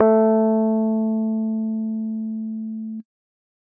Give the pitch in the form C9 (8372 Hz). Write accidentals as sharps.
A3 (220 Hz)